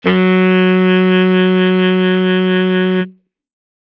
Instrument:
acoustic reed instrument